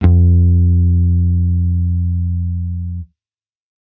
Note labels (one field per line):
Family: bass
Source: electronic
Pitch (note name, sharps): F2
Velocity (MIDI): 127